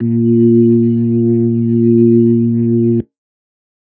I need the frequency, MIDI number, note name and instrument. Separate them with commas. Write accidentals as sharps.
116.5 Hz, 46, A#2, electronic organ